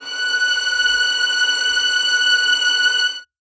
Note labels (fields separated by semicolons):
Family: string; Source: acoustic; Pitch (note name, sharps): F#6; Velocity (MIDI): 75; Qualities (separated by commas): reverb